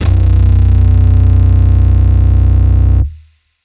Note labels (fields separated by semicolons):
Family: bass; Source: electronic; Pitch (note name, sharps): B0; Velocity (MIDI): 127; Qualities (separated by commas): bright, distorted